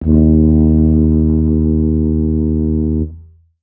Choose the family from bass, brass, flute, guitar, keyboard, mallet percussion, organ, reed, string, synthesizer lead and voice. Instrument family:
brass